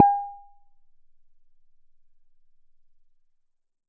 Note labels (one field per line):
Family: bass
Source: synthesizer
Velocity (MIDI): 100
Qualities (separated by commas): percussive